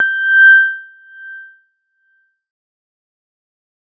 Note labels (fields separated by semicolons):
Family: mallet percussion; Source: electronic; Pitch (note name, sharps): G6; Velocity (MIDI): 75; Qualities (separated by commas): fast decay